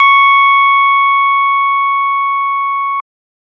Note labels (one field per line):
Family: organ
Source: electronic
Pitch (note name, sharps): C#6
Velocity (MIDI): 127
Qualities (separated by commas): distorted